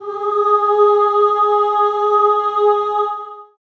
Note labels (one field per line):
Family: voice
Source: acoustic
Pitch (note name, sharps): G#4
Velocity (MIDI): 25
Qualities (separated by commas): long release, reverb